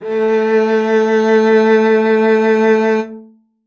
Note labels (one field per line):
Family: string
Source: acoustic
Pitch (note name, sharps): A3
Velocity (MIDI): 75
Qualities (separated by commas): reverb